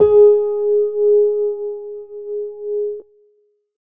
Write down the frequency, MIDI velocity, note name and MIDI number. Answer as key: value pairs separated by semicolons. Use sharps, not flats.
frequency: 415.3 Hz; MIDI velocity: 25; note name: G#4; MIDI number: 68